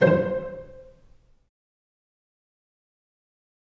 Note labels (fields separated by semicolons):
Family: string; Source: acoustic; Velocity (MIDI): 75; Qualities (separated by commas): dark, fast decay, reverb